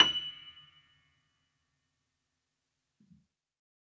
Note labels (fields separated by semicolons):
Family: keyboard; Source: acoustic; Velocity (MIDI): 75; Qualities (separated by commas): fast decay, percussive